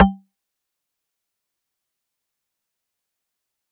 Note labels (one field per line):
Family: mallet percussion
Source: electronic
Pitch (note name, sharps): G3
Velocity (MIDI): 75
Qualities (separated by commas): fast decay, percussive